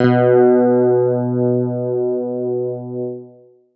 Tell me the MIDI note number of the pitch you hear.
47